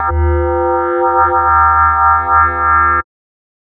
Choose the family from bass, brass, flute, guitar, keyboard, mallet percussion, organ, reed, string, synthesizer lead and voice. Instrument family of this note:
mallet percussion